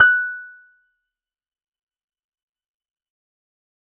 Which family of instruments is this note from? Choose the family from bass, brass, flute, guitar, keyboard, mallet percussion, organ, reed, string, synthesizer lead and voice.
guitar